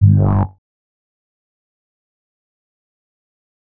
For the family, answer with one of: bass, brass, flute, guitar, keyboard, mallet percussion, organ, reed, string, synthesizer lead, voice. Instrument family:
bass